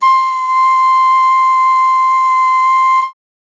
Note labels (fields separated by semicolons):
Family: flute; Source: acoustic; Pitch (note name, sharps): C6; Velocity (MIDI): 25